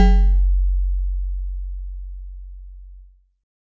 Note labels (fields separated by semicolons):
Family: mallet percussion; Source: acoustic; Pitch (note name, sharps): F#1; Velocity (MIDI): 50